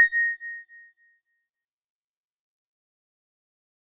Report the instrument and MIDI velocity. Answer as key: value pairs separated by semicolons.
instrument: acoustic mallet percussion instrument; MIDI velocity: 50